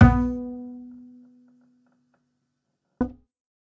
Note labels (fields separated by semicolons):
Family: bass; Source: acoustic; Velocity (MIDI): 127